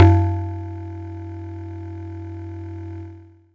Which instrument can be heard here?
acoustic mallet percussion instrument